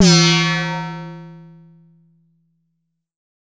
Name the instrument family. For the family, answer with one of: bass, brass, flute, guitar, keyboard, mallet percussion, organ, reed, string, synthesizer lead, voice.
bass